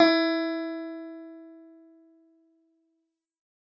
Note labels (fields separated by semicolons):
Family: guitar; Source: synthesizer; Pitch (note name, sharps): E4; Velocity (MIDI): 127